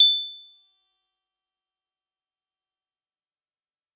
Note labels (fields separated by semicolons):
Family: mallet percussion; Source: acoustic; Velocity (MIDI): 100; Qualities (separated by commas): bright